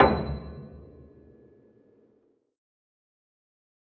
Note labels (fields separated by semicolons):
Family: keyboard; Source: acoustic; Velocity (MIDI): 25; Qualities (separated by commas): fast decay, percussive, reverb